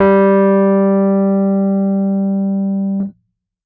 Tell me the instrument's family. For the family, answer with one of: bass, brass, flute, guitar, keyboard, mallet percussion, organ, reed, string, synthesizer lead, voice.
keyboard